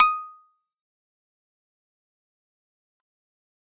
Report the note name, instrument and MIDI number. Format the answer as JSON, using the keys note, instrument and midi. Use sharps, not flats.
{"note": "D#6", "instrument": "electronic keyboard", "midi": 87}